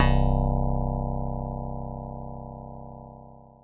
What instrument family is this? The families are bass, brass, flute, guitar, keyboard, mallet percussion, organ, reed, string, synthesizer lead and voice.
guitar